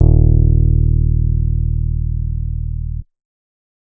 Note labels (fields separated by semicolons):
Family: bass; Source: synthesizer; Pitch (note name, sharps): D#1; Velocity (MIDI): 100; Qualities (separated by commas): dark, reverb